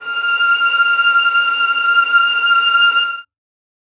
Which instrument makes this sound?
acoustic string instrument